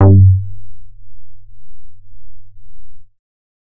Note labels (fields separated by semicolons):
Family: bass; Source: synthesizer; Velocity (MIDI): 75; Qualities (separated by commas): distorted